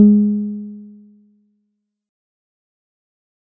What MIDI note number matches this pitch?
56